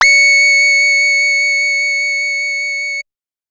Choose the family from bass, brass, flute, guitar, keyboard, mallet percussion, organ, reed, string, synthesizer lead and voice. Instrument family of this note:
bass